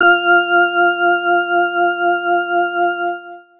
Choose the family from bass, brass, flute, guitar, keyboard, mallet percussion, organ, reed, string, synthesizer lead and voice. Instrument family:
organ